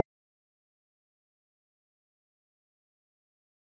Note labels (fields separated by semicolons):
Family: mallet percussion; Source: acoustic; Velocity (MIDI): 25; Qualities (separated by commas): fast decay, percussive